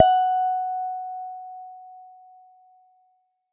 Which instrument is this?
electronic guitar